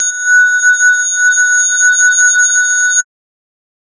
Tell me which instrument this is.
synthesizer mallet percussion instrument